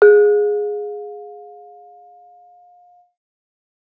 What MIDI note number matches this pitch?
68